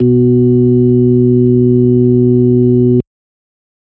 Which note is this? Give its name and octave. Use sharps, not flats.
B2